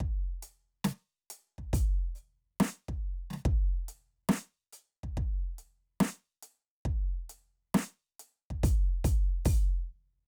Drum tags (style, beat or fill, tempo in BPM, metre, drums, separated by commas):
hip-hop, beat, 70 BPM, 4/4, crash, ride, closed hi-hat, open hi-hat, hi-hat pedal, snare, kick